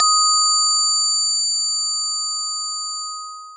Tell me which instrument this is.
acoustic mallet percussion instrument